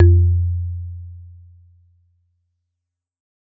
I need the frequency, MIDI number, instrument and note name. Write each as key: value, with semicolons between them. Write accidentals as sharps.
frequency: 87.31 Hz; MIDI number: 41; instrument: acoustic mallet percussion instrument; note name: F2